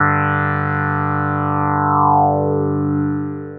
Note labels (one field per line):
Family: synthesizer lead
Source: synthesizer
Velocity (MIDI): 75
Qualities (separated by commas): long release